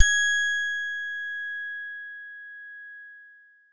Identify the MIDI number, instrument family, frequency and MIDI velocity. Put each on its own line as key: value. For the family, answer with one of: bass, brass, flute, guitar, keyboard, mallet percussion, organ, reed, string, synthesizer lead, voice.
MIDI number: 92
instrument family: guitar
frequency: 1661 Hz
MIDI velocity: 100